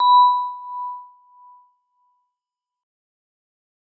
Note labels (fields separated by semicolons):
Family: mallet percussion; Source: acoustic; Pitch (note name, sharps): B5; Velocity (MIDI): 75; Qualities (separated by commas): fast decay, non-linear envelope